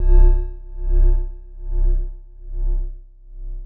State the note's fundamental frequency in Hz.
32.7 Hz